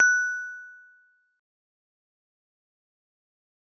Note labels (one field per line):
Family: mallet percussion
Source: acoustic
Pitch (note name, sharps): F#6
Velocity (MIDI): 75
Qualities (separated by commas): fast decay